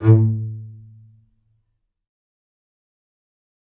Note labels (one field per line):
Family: string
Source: acoustic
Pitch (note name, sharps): A2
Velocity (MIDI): 127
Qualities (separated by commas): fast decay, reverb